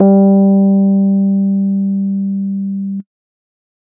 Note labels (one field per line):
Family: keyboard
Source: electronic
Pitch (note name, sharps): G3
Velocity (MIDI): 50